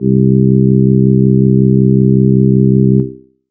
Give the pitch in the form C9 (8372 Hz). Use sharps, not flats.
C2 (65.41 Hz)